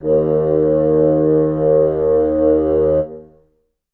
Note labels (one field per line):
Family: reed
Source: acoustic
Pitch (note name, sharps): D#2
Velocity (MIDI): 50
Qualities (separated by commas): reverb